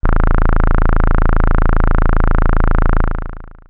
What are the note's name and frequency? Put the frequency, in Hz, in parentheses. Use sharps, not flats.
A0 (27.5 Hz)